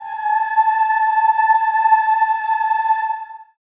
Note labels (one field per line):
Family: voice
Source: acoustic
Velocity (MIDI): 25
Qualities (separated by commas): long release, reverb